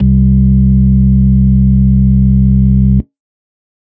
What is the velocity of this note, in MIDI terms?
25